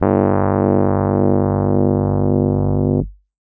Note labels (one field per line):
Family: keyboard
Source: electronic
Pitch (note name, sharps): G1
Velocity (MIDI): 50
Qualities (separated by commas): distorted